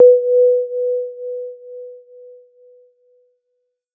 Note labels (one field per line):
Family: keyboard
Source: electronic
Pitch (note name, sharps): B4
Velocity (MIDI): 100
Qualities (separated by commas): dark